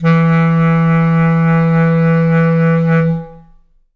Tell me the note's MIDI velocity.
50